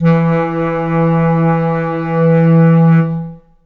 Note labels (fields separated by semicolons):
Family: reed; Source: acoustic; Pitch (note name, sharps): E3; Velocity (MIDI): 50; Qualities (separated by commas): long release, reverb